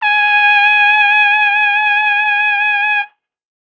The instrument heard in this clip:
acoustic brass instrument